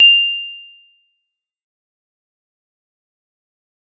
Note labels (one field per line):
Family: mallet percussion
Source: acoustic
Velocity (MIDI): 127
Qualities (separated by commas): bright, fast decay, percussive